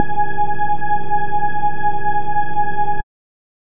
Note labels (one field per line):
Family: bass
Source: synthesizer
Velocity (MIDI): 100